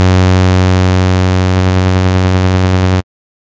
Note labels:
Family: bass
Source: synthesizer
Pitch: F#2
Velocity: 127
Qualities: bright, distorted

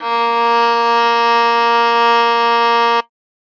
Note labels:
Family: string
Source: acoustic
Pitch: A#3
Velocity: 25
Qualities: bright

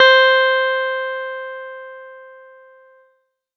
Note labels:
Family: keyboard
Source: electronic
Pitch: C5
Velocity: 75

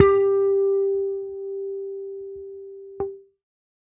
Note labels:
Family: bass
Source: electronic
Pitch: G4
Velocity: 100

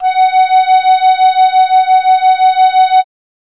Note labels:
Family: keyboard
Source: acoustic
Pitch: F#5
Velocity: 50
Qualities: bright

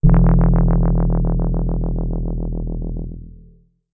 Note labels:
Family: keyboard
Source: electronic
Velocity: 100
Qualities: dark, distorted, long release

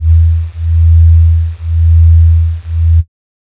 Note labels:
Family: flute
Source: synthesizer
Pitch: E2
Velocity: 50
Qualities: dark

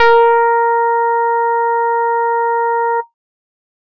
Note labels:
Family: bass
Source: synthesizer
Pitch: A#4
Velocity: 75

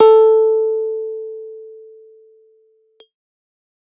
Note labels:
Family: keyboard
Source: electronic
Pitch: A4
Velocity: 75

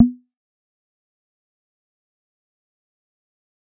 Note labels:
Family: bass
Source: synthesizer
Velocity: 25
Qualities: fast decay, percussive

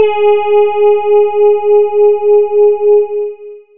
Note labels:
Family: voice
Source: synthesizer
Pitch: G#4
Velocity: 25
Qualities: long release

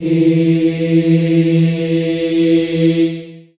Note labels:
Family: voice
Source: acoustic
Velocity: 75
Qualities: long release, reverb

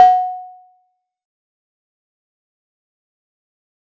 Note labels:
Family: mallet percussion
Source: acoustic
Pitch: F#5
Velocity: 100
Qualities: fast decay, percussive

